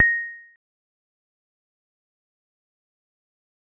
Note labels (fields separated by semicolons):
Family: mallet percussion; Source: acoustic; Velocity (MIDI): 50; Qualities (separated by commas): fast decay, percussive